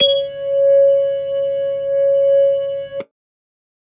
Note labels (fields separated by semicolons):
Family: organ; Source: electronic; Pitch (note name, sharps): C#5; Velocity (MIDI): 75